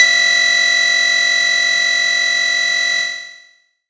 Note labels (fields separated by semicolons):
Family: bass; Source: synthesizer; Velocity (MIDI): 50; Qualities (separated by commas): bright, distorted, long release